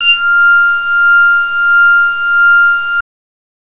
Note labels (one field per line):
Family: bass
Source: synthesizer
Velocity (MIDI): 25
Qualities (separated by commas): distorted